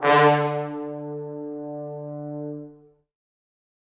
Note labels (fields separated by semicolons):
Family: brass; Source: acoustic; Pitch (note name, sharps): D3; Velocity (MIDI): 50; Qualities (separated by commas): bright, reverb